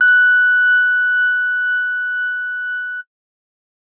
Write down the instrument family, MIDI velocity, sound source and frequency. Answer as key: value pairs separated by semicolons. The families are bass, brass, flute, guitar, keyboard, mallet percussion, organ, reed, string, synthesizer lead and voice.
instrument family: bass; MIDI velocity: 127; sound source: synthesizer; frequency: 1480 Hz